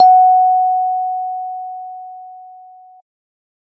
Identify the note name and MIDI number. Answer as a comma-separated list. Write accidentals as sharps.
F#5, 78